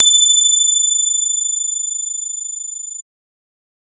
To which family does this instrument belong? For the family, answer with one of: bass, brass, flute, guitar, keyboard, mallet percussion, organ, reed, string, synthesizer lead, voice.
bass